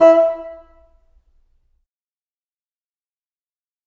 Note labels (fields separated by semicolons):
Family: reed; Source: acoustic; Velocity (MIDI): 127; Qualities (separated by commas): fast decay, percussive, reverb